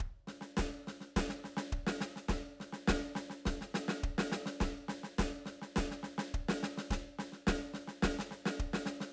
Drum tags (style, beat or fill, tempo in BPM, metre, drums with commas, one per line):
rock
beat
105 BPM
4/4
open hi-hat, snare, kick